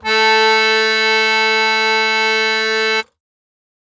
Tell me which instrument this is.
acoustic keyboard